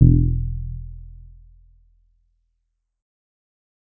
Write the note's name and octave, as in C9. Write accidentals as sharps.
E1